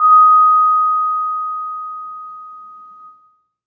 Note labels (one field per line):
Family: mallet percussion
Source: acoustic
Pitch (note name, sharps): D#6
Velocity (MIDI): 25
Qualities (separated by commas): reverb